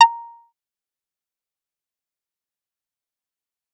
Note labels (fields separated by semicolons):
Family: bass; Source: synthesizer; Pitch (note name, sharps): A#5; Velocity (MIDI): 127; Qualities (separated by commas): fast decay, percussive